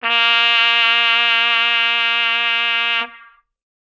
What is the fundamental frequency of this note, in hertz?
233.1 Hz